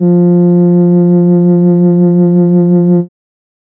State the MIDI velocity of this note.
75